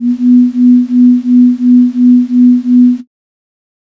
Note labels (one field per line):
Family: flute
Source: synthesizer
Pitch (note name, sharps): B3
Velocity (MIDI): 100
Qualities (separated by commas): dark